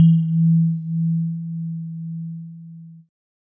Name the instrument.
electronic keyboard